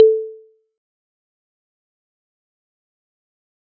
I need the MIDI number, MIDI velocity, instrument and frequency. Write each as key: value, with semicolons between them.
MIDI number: 69; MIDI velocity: 50; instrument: acoustic mallet percussion instrument; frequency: 440 Hz